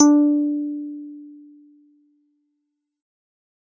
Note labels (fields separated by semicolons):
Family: keyboard; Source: electronic; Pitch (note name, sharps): D4; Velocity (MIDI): 25; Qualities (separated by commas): distorted